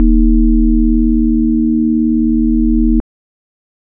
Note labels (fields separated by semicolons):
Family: organ; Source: electronic; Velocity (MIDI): 50